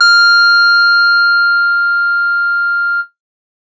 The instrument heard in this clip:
electronic guitar